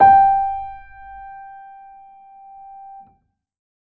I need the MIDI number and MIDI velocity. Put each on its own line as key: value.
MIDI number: 79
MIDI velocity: 25